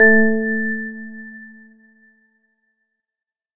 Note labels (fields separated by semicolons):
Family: organ; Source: electronic; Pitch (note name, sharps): A3; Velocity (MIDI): 100